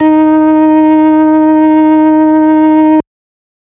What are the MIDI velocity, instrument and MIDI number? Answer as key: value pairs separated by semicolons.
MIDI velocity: 127; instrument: electronic organ; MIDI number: 63